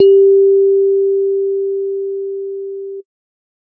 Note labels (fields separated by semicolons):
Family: keyboard; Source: electronic; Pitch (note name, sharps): G4; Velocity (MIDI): 50